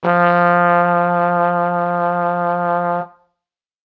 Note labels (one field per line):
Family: brass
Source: acoustic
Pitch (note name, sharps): F3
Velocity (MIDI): 50